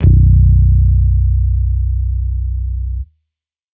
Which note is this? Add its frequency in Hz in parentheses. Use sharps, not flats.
B0 (30.87 Hz)